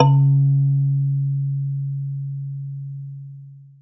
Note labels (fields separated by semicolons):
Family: mallet percussion; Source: acoustic; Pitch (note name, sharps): C#3; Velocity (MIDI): 50; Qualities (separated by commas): long release, reverb